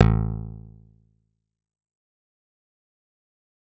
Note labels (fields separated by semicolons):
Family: bass; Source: synthesizer; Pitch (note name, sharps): A1; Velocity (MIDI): 75; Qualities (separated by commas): fast decay, percussive